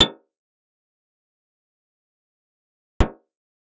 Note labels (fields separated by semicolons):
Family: guitar; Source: acoustic; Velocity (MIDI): 25; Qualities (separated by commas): fast decay, percussive, reverb